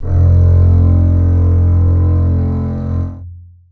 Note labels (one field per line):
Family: string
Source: acoustic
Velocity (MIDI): 100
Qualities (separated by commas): long release, reverb